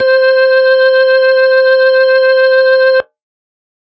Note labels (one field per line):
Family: organ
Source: electronic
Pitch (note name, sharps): C5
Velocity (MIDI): 127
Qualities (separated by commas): distorted